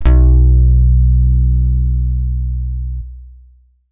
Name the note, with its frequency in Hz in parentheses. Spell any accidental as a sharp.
B1 (61.74 Hz)